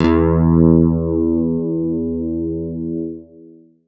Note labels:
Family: guitar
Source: electronic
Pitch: E2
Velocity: 100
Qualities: long release

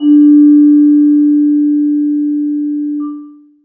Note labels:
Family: mallet percussion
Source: acoustic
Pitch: D4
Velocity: 50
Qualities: long release, reverb

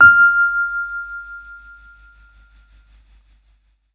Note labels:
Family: keyboard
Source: electronic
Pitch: F6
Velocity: 50

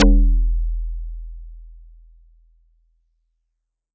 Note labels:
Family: mallet percussion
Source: acoustic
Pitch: E1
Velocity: 100

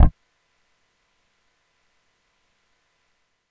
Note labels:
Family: bass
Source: electronic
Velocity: 25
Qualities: percussive

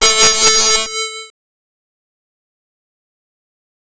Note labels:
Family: bass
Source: synthesizer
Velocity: 50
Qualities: bright, distorted, fast decay, multiphonic

